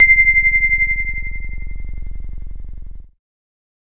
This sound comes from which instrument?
electronic keyboard